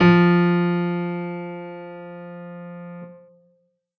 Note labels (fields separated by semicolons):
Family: keyboard; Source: acoustic; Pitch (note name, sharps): F3; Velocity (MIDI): 100